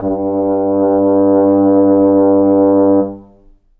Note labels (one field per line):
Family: brass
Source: acoustic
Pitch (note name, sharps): G2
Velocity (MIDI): 50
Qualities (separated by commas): dark, long release, reverb